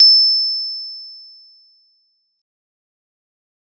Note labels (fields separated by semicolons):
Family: mallet percussion; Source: acoustic; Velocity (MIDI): 25; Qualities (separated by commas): bright, fast decay